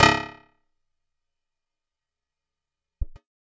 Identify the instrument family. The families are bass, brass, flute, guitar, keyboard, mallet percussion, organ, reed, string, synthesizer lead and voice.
guitar